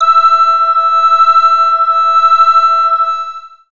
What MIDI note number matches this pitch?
88